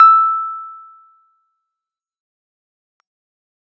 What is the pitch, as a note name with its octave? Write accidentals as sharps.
E6